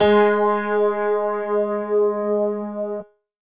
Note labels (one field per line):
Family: keyboard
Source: electronic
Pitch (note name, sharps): G#3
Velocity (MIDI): 127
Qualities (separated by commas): reverb